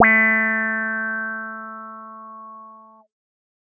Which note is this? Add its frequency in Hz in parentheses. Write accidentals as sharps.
A3 (220 Hz)